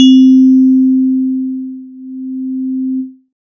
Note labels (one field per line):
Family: synthesizer lead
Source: synthesizer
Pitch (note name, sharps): C4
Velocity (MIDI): 75